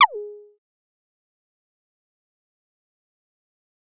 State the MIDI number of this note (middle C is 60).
68